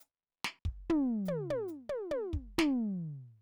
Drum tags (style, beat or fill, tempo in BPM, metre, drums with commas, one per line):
half-time rock
fill
140 BPM
4/4
hi-hat pedal, snare, high tom, floor tom, kick